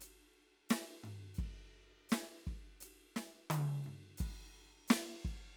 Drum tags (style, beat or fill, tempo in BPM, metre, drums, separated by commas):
rock, beat, 86 BPM, 4/4, crash, ride, hi-hat pedal, snare, mid tom, floor tom, kick